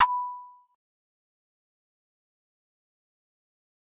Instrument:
acoustic mallet percussion instrument